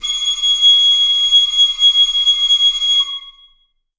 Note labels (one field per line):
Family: flute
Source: acoustic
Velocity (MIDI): 50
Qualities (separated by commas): bright, reverb